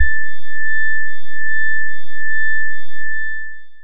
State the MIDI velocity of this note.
25